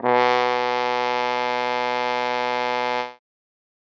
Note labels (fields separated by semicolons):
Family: brass; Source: acoustic; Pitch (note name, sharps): B2; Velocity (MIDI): 127; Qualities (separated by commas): bright